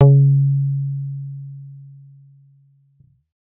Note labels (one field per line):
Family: bass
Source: synthesizer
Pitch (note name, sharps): C#3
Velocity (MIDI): 127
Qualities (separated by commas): dark